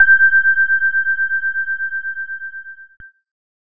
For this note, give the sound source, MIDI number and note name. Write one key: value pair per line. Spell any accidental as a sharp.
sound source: electronic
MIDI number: 91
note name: G6